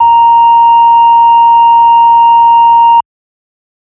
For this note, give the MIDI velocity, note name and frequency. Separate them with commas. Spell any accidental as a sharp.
127, A#5, 932.3 Hz